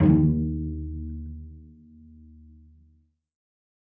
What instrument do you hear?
acoustic string instrument